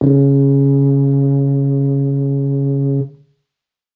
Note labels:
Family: brass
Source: acoustic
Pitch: C#3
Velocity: 25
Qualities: dark

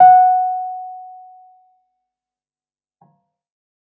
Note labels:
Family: keyboard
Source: electronic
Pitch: F#5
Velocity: 100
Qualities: fast decay

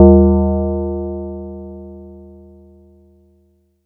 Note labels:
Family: mallet percussion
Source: acoustic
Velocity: 127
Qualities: multiphonic

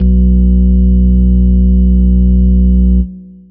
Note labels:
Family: organ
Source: electronic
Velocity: 127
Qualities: long release

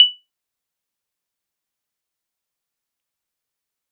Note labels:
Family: keyboard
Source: electronic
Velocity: 75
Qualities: bright, fast decay, percussive

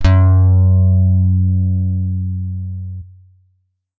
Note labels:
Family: guitar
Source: electronic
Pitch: F#2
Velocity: 100

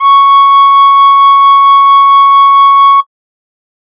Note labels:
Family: flute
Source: synthesizer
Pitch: C#6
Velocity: 100

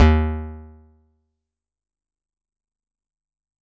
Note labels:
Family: guitar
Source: electronic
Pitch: D#2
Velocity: 25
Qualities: fast decay, percussive

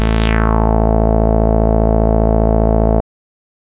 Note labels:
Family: bass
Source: synthesizer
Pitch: A1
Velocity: 127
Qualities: distorted

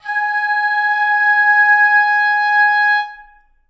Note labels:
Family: reed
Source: acoustic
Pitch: G#5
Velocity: 75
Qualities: reverb

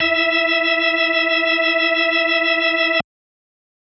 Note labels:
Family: organ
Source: electronic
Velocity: 75

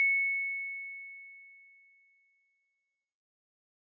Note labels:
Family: mallet percussion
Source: acoustic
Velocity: 127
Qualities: bright

